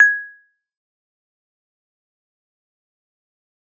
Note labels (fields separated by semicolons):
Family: mallet percussion; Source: acoustic; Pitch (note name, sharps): G#6; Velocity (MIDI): 50; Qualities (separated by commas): fast decay, percussive